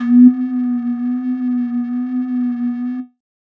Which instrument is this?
synthesizer flute